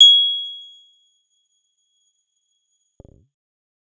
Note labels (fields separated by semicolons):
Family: bass; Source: synthesizer; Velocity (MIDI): 75; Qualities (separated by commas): bright, percussive